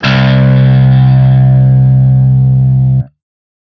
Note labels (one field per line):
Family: guitar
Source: electronic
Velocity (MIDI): 100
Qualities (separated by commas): bright, distorted